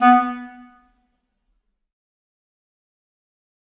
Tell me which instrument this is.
acoustic reed instrument